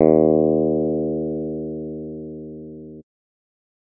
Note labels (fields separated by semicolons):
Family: guitar; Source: electronic; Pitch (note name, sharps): D#2; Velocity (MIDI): 25